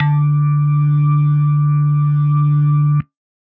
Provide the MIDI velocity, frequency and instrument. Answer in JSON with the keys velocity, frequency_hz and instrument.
{"velocity": 25, "frequency_hz": 146.8, "instrument": "electronic organ"}